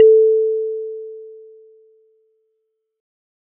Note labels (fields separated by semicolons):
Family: mallet percussion; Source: acoustic; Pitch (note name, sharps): A4; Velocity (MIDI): 50